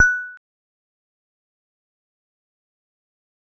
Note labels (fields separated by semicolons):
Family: mallet percussion; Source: acoustic; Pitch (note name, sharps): F#6; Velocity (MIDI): 25; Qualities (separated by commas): fast decay, percussive